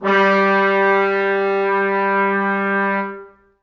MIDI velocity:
75